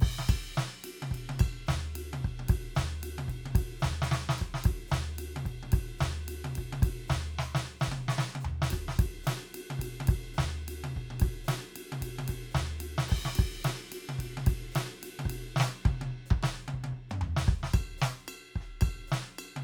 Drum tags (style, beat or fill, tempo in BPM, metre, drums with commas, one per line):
swing
beat
110 BPM
4/4
crash, ride, ride bell, hi-hat pedal, snare, cross-stick, high tom, mid tom, floor tom, kick